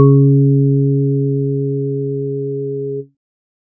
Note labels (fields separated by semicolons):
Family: organ; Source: electronic; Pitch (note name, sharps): C#3; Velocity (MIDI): 75; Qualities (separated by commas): dark